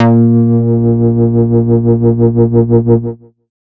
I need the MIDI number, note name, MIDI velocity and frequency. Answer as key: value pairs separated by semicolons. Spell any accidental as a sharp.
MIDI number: 46; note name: A#2; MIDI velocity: 50; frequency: 116.5 Hz